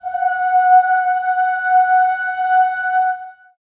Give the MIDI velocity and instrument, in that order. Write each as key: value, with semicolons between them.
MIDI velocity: 50; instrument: acoustic voice